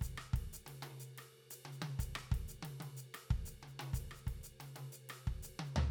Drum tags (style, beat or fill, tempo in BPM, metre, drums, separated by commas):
Afro-Cuban bembé, beat, 122 BPM, 4/4, ride, hi-hat pedal, cross-stick, high tom, floor tom, kick